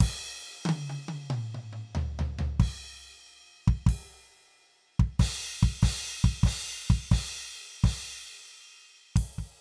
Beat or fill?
beat